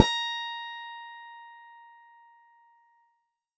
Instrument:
electronic keyboard